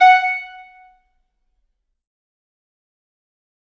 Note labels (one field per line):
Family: reed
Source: acoustic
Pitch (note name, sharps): F#5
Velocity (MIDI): 127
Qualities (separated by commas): fast decay, percussive, reverb